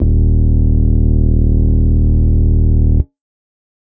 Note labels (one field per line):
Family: organ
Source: electronic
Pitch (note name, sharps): D#1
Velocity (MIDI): 127